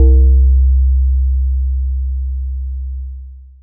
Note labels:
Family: mallet percussion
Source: electronic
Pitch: C2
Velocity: 25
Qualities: long release, multiphonic

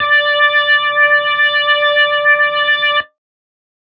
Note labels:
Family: organ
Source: electronic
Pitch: D5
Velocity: 50

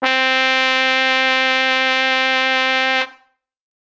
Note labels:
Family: brass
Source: acoustic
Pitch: C4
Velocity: 127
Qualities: bright

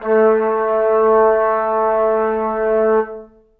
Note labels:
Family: brass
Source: acoustic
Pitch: A3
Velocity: 25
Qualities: reverb

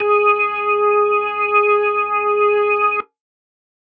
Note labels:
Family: organ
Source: electronic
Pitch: G#4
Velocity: 100

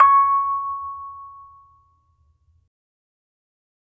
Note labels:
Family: mallet percussion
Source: acoustic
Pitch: C#6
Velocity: 100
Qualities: reverb

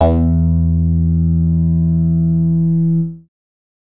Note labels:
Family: bass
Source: synthesizer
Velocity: 75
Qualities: distorted

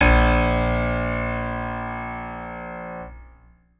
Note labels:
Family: organ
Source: electronic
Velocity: 127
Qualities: reverb

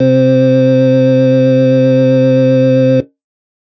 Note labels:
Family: organ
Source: electronic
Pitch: C3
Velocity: 25

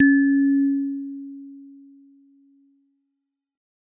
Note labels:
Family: mallet percussion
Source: acoustic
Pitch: C#4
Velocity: 75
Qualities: dark

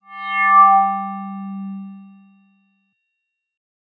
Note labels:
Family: mallet percussion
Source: electronic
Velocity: 50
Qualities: bright

